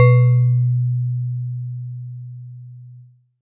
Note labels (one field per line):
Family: mallet percussion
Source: acoustic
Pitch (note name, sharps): B2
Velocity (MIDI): 75